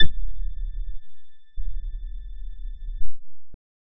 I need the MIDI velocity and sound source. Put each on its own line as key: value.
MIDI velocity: 25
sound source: synthesizer